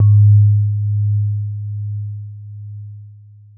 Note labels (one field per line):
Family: keyboard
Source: electronic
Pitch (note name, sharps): G#2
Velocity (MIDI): 100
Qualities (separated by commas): dark, long release